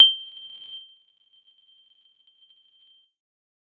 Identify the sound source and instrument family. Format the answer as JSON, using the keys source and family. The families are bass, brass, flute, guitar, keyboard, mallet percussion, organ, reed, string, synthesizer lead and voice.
{"source": "electronic", "family": "mallet percussion"}